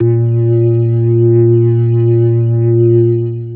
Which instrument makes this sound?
electronic organ